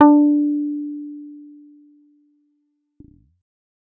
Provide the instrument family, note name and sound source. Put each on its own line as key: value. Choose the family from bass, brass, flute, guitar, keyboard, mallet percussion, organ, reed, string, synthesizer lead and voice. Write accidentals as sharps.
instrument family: bass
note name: D4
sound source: synthesizer